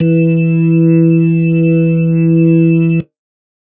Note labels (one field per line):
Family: organ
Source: electronic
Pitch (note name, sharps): E3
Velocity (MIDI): 50